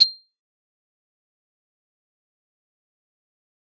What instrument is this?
acoustic mallet percussion instrument